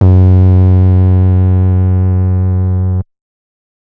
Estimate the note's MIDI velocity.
127